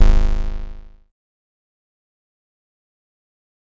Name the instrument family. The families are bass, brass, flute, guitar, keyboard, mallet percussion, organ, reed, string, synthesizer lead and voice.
bass